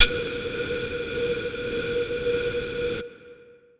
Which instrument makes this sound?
acoustic flute